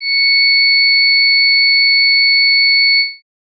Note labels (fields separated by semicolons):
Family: organ; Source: electronic; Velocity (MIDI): 25; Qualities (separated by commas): bright